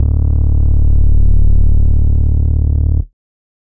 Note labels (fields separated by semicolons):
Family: bass; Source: synthesizer; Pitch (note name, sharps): D1; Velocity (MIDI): 127; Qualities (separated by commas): distorted